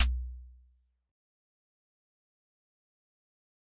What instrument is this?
acoustic mallet percussion instrument